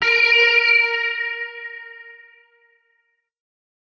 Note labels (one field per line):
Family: guitar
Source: electronic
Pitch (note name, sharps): A#4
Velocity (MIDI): 100